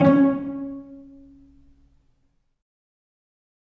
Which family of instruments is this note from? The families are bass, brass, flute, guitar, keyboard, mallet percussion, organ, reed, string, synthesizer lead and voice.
string